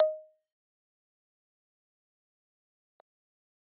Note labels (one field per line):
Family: keyboard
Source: electronic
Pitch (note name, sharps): D#5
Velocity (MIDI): 50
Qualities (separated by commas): fast decay, percussive